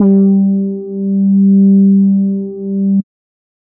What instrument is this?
synthesizer bass